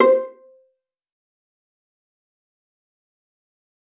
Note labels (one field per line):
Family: string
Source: acoustic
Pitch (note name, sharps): C5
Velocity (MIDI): 100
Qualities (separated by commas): fast decay, percussive, reverb